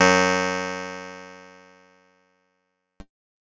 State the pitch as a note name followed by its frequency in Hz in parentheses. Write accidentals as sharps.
F#2 (92.5 Hz)